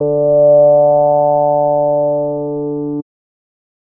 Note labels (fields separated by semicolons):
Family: bass; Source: synthesizer; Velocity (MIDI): 25; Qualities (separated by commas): distorted